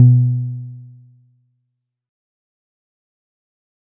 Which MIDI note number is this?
47